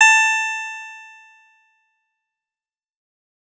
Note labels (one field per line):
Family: guitar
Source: electronic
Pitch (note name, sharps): A5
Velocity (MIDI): 127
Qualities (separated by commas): bright, fast decay